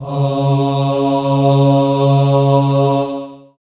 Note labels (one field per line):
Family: voice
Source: acoustic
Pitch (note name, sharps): C#3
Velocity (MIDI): 25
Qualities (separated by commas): long release, reverb